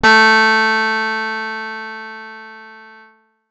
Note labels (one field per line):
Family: guitar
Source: acoustic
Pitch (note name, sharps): A3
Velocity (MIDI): 75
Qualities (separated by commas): bright, distorted